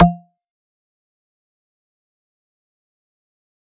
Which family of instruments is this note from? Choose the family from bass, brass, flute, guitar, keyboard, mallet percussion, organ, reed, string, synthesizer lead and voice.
mallet percussion